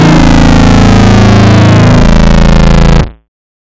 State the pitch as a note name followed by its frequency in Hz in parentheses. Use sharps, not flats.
A0 (27.5 Hz)